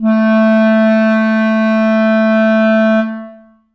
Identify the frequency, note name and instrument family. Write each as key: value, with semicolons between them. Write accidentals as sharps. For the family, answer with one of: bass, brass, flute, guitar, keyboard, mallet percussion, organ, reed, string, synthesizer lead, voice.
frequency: 220 Hz; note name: A3; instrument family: reed